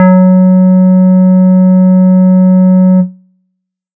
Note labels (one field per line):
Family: bass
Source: synthesizer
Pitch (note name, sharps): F#3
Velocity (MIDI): 25